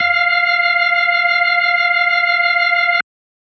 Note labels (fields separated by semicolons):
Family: organ; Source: electronic; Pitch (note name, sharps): F5; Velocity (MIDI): 25